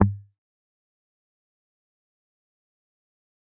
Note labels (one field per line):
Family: guitar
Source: electronic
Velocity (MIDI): 25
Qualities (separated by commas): fast decay, percussive